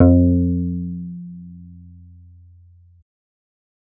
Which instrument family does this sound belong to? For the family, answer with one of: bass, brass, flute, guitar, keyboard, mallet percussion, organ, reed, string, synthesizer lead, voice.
bass